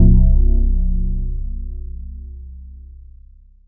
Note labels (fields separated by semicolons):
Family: mallet percussion; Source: electronic; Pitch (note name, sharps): C1; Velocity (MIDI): 75; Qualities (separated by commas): long release